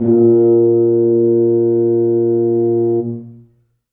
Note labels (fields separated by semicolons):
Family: brass; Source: acoustic; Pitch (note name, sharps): A#2; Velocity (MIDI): 75; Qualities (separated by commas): dark, long release, reverb